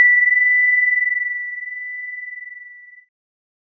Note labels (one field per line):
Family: keyboard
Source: electronic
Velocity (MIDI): 25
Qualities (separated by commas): multiphonic